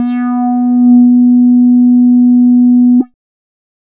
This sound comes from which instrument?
synthesizer bass